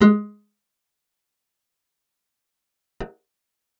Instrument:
acoustic guitar